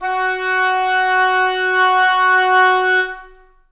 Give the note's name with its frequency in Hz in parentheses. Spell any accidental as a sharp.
F#4 (370 Hz)